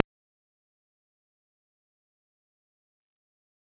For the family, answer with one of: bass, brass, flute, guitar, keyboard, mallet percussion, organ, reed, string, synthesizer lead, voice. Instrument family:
bass